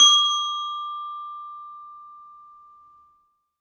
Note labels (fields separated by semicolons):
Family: mallet percussion; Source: acoustic; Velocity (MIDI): 75; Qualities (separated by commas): bright, reverb